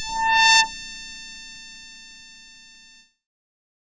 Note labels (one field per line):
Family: keyboard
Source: synthesizer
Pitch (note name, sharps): A5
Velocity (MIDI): 25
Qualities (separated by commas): bright, distorted